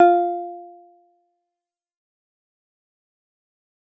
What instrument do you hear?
synthesizer guitar